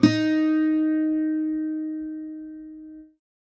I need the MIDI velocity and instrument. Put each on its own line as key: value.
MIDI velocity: 50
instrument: acoustic guitar